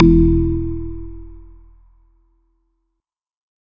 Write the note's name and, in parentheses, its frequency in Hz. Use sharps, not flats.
E1 (41.2 Hz)